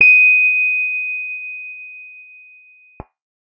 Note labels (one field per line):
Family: guitar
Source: electronic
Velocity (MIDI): 50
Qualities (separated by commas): reverb